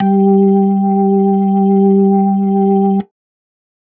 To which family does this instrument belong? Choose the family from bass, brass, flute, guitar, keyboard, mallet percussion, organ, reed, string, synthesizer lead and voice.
organ